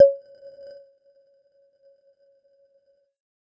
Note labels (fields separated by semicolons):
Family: mallet percussion; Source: electronic; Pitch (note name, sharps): C#5; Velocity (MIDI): 25; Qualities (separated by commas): non-linear envelope, percussive